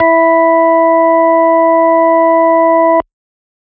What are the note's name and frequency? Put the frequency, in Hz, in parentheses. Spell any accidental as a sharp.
E4 (329.6 Hz)